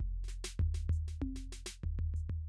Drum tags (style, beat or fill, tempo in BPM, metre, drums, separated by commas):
samba-reggae, beat, 96 BPM, 4/4, hi-hat pedal, snare, high tom, floor tom, kick